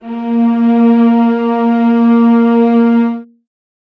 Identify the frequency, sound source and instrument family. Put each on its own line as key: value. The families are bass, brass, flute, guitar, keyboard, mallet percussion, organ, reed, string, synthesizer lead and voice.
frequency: 233.1 Hz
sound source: acoustic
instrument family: string